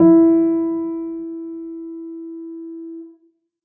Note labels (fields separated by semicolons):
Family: keyboard; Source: acoustic; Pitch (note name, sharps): E4; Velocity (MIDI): 50; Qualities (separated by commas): dark, reverb